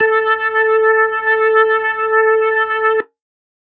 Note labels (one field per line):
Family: organ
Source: electronic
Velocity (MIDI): 75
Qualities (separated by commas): distorted